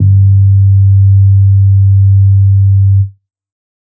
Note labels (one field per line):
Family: bass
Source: synthesizer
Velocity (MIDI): 25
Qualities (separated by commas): dark